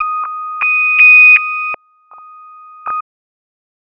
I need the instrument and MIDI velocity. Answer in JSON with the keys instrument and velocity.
{"instrument": "synthesizer bass", "velocity": 127}